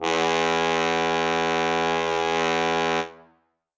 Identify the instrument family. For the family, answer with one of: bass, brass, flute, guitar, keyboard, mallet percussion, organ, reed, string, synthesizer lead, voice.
brass